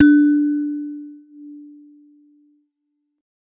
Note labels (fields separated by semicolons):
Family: mallet percussion; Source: acoustic; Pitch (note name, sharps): D4; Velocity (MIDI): 75; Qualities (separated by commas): dark, non-linear envelope